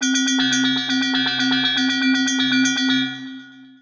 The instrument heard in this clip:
synthesizer mallet percussion instrument